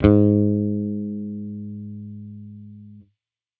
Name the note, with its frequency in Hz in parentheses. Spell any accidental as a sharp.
G#2 (103.8 Hz)